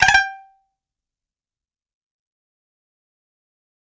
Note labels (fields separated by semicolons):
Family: guitar; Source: acoustic; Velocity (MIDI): 127; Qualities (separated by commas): fast decay, percussive, reverb